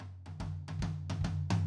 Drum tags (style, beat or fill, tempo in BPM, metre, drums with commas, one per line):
punk
fill
144 BPM
4/4
high tom, floor tom, kick